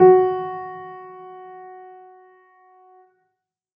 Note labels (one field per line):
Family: keyboard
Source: acoustic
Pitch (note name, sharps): F#4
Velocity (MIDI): 75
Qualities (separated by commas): reverb